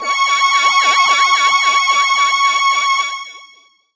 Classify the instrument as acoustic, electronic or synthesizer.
synthesizer